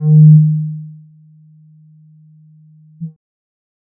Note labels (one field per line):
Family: bass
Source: synthesizer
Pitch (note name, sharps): D#3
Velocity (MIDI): 25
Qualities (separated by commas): dark